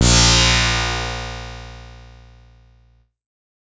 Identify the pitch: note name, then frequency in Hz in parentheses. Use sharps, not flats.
A#1 (58.27 Hz)